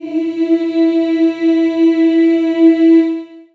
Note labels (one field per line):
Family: voice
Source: acoustic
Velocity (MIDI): 50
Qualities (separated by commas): long release, reverb